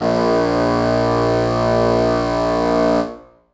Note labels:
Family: reed; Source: acoustic; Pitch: A#1; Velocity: 127; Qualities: reverb

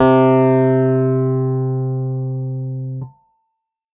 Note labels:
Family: keyboard; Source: electronic; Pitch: C3; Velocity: 75; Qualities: dark

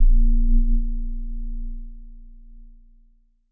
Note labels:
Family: keyboard; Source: electronic; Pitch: A#0; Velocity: 75; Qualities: dark

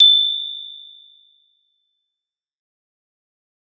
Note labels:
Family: mallet percussion; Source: acoustic; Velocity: 75; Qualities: bright, fast decay

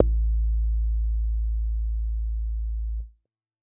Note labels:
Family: bass; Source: synthesizer; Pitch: A1; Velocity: 50; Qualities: distorted

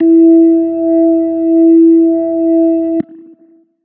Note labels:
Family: organ; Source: electronic; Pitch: E4; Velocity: 75; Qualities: long release

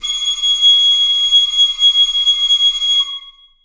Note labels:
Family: flute; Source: acoustic; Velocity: 75; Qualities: bright, reverb

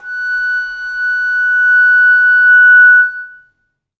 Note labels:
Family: flute; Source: acoustic; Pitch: F#6; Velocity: 25; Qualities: reverb

